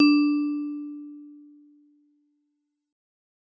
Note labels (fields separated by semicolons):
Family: mallet percussion; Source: acoustic; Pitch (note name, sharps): D4; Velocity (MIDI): 100; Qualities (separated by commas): fast decay